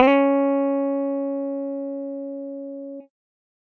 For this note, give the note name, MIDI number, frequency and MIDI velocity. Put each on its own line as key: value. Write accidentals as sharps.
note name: C#4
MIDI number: 61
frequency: 277.2 Hz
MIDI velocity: 127